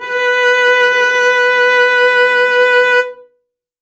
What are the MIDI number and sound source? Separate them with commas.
71, acoustic